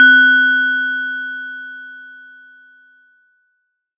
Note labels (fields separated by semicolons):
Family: mallet percussion; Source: acoustic; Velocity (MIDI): 25